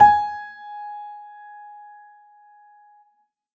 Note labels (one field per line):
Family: keyboard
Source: acoustic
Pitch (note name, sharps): G#5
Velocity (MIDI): 100